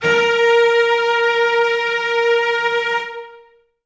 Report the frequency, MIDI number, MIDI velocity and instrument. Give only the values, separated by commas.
466.2 Hz, 70, 127, acoustic string instrument